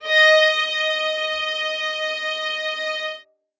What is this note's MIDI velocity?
127